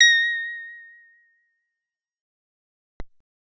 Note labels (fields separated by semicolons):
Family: bass; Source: synthesizer; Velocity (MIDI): 25; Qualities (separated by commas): fast decay